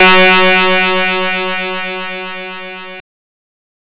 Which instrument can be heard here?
synthesizer guitar